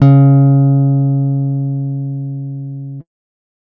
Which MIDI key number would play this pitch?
49